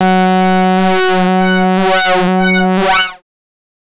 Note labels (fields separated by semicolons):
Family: bass; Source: synthesizer; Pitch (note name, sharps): F#3; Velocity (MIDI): 127; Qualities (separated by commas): distorted, non-linear envelope